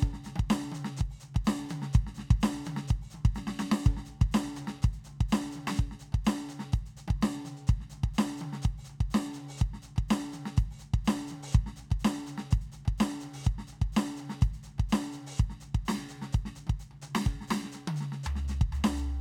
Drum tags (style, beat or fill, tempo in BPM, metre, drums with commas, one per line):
prog rock
beat
125 BPM
4/4
closed hi-hat, open hi-hat, hi-hat pedal, snare, high tom, floor tom, kick